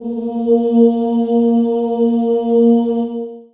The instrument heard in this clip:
acoustic voice